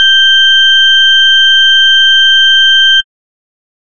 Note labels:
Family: bass; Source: synthesizer; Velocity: 50; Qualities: distorted

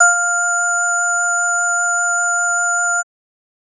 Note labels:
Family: organ; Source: electronic; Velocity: 100; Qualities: multiphonic

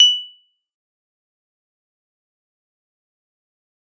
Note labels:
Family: keyboard; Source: electronic; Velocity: 100; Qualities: bright, fast decay, percussive

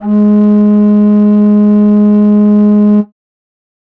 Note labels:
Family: flute; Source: acoustic; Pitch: G#3; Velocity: 75; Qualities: dark

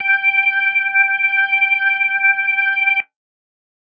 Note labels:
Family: organ; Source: electronic; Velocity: 127

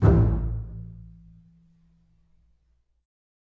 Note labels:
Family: string; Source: acoustic; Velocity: 127; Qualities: reverb

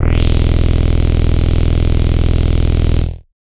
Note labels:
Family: bass; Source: synthesizer; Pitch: E0; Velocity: 75; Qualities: bright, distorted

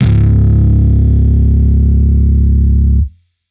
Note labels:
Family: bass; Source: electronic; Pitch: C#1; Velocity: 127; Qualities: distorted

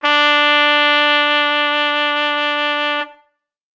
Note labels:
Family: brass; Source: acoustic; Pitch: D4; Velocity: 100; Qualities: bright

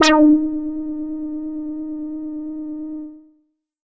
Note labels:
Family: bass; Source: synthesizer; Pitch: D#4; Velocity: 50; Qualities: distorted, tempo-synced

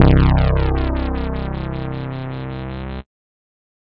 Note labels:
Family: bass; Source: synthesizer; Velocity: 127; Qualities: distorted

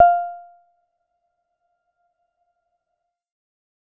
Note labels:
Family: keyboard; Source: electronic; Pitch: F5; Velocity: 50; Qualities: percussive, reverb

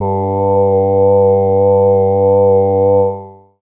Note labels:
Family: voice; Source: synthesizer; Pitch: G2; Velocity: 50

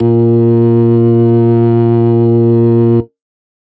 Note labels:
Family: organ; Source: electronic; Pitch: A#2; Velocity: 100; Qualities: distorted

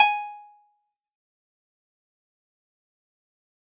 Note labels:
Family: guitar; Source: acoustic; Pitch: G#5; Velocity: 127; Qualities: fast decay, percussive

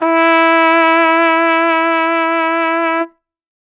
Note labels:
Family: brass; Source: acoustic; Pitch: E4; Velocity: 100

